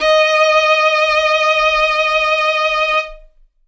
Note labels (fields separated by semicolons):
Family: string; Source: acoustic; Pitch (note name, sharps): D#5; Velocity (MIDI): 100; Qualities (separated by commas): bright